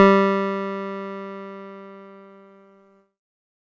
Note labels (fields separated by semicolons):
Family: keyboard; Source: electronic; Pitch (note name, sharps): G3; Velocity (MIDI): 50; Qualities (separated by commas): distorted